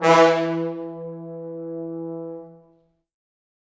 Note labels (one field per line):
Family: brass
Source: acoustic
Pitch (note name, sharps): E3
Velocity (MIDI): 100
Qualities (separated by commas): bright, reverb